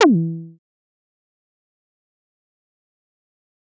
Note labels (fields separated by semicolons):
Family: bass; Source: synthesizer; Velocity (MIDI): 127; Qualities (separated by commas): distorted, fast decay, percussive